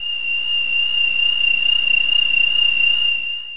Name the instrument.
synthesizer voice